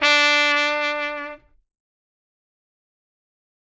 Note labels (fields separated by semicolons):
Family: brass; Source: acoustic; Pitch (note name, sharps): D4; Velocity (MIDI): 25; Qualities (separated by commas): bright, fast decay